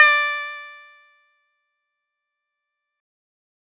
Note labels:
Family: guitar; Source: synthesizer; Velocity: 75; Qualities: bright

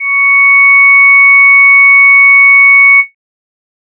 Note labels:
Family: voice; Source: synthesizer; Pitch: C#6; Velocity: 127

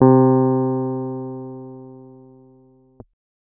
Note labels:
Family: keyboard; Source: electronic; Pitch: C3; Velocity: 75

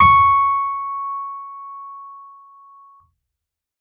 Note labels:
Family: keyboard; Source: electronic; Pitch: C#6; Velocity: 127

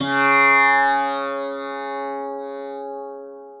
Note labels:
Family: guitar; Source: acoustic; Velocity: 100; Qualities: bright, long release, multiphonic, reverb

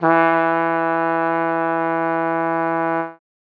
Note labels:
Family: brass; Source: acoustic; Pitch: E3; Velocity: 50

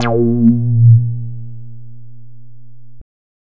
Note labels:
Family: bass; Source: synthesizer; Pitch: A#2; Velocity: 50; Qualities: distorted

